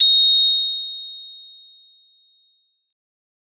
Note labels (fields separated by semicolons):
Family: mallet percussion; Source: acoustic; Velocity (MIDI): 50; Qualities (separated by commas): bright